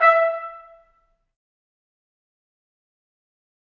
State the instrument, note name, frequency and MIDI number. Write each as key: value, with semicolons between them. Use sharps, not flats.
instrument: acoustic brass instrument; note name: E5; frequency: 659.3 Hz; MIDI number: 76